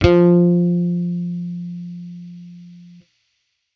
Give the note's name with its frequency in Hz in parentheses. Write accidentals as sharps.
F3 (174.6 Hz)